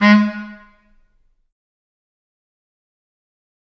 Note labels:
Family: reed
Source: acoustic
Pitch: G#3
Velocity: 127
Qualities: fast decay, percussive, reverb

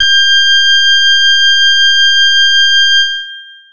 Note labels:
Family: keyboard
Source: electronic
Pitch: G6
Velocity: 50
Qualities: bright, distorted, long release

